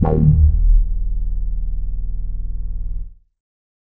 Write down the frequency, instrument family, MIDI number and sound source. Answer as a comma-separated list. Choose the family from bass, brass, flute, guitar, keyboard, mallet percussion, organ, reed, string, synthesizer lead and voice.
19.45 Hz, bass, 15, synthesizer